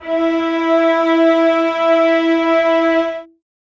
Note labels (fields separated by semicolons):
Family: string; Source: acoustic; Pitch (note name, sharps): E4; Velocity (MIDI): 25; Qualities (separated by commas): reverb